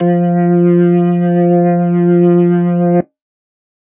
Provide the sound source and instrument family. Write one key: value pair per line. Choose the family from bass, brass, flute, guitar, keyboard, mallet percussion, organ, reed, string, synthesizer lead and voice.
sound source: electronic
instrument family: organ